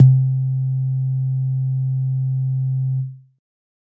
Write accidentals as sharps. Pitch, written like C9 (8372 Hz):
C3 (130.8 Hz)